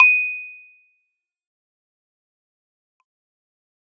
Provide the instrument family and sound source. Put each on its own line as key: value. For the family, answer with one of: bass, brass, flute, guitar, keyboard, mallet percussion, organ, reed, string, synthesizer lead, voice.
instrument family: keyboard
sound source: electronic